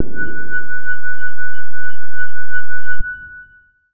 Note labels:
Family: guitar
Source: electronic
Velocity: 127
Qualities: dark, distorted, long release

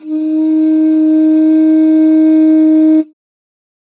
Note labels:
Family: flute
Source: acoustic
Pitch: D#4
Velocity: 75

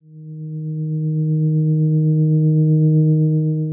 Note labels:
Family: guitar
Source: electronic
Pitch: D#3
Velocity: 75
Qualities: dark, long release

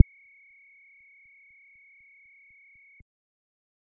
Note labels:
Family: bass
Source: synthesizer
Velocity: 75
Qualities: dark, percussive

